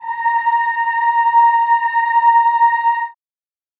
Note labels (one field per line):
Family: voice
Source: acoustic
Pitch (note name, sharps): A#5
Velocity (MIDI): 25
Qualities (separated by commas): reverb